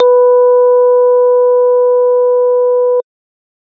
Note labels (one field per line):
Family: organ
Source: electronic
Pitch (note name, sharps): B4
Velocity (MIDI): 50